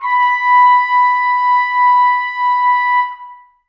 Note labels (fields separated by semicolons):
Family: brass; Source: acoustic; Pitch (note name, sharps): B5; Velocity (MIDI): 75; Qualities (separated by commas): reverb